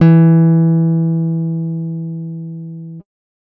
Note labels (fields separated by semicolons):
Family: guitar; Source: acoustic; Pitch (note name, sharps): E3; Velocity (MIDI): 100